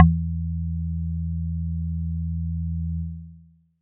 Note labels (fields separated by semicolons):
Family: mallet percussion; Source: acoustic; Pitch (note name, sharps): E2; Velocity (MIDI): 127; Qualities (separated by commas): dark